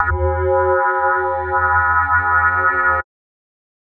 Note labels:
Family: mallet percussion; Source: electronic; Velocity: 100; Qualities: multiphonic, non-linear envelope

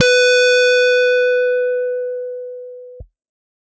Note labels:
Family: guitar; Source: electronic; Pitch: B4; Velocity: 100; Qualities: bright, distorted

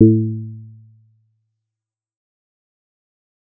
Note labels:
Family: bass; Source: synthesizer; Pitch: A2; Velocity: 25; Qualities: dark, fast decay, percussive

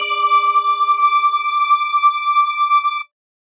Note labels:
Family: mallet percussion; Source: electronic; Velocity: 75

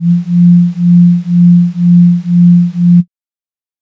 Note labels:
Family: flute; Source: synthesizer; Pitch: F3; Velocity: 50; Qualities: dark

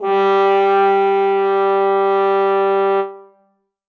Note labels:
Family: brass; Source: acoustic; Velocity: 100; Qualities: reverb

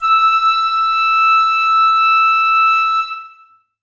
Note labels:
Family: flute; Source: acoustic; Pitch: E6; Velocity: 75; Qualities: reverb

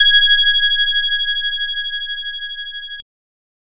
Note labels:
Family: bass; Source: synthesizer; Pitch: G#6; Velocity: 127; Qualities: bright, distorted, multiphonic

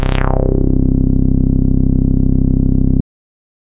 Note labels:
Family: bass; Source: synthesizer; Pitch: C1; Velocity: 100; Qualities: distorted

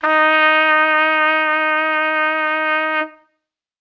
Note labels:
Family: brass; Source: acoustic; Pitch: D#4; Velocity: 50

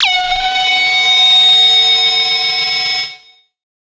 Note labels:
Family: synthesizer lead; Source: synthesizer; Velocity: 50; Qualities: bright, distorted, multiphonic, non-linear envelope

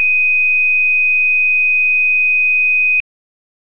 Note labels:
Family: organ; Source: electronic; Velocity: 75; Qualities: bright

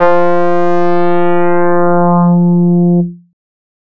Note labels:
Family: bass; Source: synthesizer; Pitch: F3; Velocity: 75; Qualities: distorted

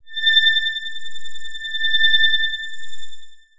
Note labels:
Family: synthesizer lead; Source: synthesizer; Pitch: A6; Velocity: 50; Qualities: long release, non-linear envelope

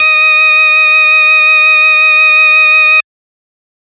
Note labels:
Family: organ; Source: electronic; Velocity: 50; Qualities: distorted

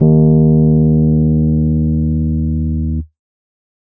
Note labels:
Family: keyboard; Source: electronic; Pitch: D#2; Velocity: 75

